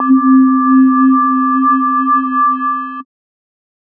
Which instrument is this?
synthesizer mallet percussion instrument